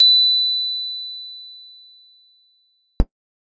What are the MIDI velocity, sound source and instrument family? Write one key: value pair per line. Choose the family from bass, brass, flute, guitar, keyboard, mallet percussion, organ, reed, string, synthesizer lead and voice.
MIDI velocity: 25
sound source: electronic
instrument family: keyboard